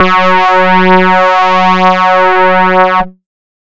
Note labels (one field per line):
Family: bass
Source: synthesizer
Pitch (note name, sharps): F#3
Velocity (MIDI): 100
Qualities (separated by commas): bright, distorted